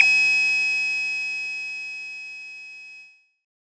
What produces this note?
synthesizer bass